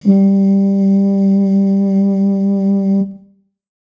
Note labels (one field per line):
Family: brass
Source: acoustic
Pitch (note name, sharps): G3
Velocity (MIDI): 25